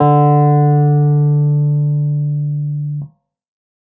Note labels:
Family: keyboard; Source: electronic; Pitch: D3; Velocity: 75

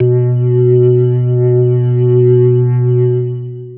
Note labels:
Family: organ; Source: electronic; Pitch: B2; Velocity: 50; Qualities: long release

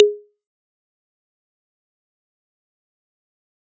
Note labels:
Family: mallet percussion; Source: acoustic; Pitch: G#4; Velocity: 127; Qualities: fast decay, percussive

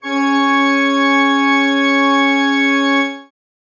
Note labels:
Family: organ; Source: acoustic; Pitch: C#4; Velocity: 127; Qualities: dark, reverb

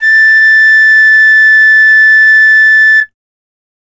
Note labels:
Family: flute; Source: acoustic; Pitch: A6; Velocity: 25; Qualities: bright

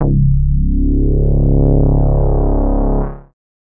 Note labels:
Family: bass; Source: synthesizer; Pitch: C#1; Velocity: 100; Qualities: distorted, multiphonic

